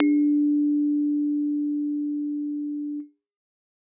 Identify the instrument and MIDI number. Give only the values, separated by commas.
acoustic keyboard, 62